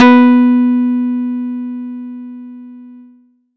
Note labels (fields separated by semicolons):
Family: guitar; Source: acoustic; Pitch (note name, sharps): B3; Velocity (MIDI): 50